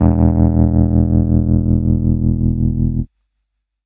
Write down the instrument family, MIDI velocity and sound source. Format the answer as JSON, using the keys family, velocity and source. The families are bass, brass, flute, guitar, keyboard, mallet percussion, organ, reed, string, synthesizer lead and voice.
{"family": "keyboard", "velocity": 100, "source": "electronic"}